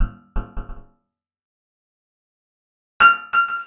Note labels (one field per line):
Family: guitar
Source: acoustic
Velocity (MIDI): 25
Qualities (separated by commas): percussive, reverb